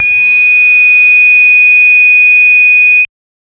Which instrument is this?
synthesizer bass